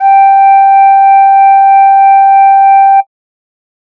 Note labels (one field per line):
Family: flute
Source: synthesizer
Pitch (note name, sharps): G5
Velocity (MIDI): 25